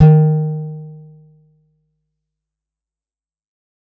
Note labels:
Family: guitar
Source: acoustic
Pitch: D#3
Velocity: 100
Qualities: fast decay

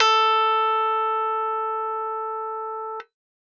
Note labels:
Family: keyboard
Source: electronic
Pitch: A4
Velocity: 127

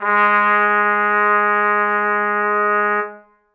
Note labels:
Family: brass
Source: acoustic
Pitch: G#3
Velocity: 75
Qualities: reverb

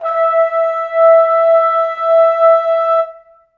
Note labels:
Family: brass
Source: acoustic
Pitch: E5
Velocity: 25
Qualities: reverb

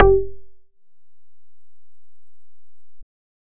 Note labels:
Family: bass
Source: synthesizer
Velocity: 50

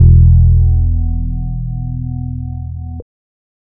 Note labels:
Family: bass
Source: synthesizer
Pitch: E1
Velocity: 25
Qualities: distorted, multiphonic

